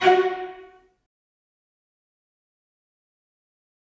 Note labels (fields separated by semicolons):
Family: string; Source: acoustic; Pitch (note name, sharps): F#4; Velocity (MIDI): 50; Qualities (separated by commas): fast decay, percussive, reverb